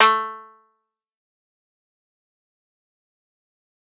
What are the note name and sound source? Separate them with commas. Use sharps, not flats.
A3, acoustic